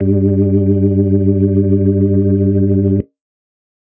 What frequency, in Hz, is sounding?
98 Hz